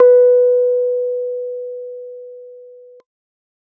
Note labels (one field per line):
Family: keyboard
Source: electronic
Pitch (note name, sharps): B4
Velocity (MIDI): 75